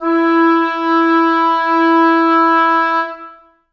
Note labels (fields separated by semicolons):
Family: reed; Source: acoustic; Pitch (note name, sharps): E4; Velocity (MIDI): 127; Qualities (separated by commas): reverb